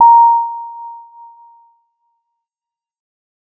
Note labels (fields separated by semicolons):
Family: bass; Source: synthesizer; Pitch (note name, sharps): A#5; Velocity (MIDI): 75; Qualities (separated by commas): fast decay